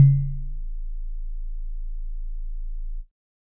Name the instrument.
electronic keyboard